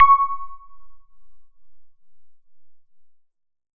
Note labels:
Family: synthesizer lead; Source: synthesizer; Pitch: C#6; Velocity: 50

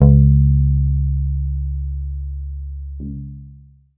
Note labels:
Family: guitar; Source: electronic; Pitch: C#2; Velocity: 50; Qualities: long release

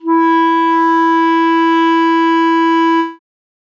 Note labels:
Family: reed; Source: acoustic; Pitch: E4; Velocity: 127

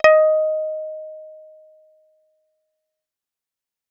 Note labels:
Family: bass; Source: synthesizer; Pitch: D#5; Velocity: 25

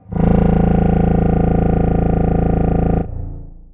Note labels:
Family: reed; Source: acoustic; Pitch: A0; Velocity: 127; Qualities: long release, reverb

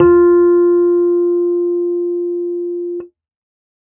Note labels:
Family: keyboard; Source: electronic; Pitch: F4; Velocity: 75

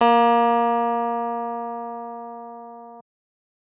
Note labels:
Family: keyboard; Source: electronic; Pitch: A#3; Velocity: 127; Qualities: distorted

